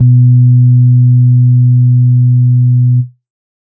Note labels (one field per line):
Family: organ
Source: electronic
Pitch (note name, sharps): B2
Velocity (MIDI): 100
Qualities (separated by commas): dark